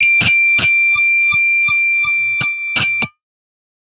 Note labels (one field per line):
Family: guitar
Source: synthesizer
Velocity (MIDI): 75